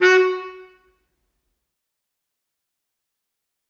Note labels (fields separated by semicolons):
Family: reed; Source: acoustic; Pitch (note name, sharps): F#4; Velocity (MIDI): 127; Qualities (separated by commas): fast decay, percussive, reverb